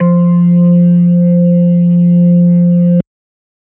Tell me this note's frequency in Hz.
174.6 Hz